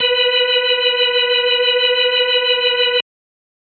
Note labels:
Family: organ; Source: electronic; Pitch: B4; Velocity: 100

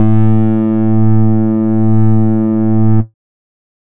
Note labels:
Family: bass; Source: synthesizer; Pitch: A2; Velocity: 75; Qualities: distorted, multiphonic, tempo-synced

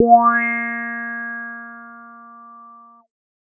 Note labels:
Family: bass; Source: synthesizer; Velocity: 75

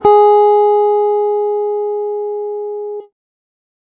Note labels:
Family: guitar; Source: electronic; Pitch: G#4; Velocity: 50

